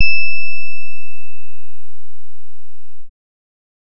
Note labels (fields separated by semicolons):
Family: bass; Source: synthesizer; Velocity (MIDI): 25; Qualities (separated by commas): distorted